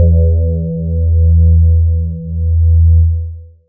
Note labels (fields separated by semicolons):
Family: voice; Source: synthesizer; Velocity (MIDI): 100; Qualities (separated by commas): dark, long release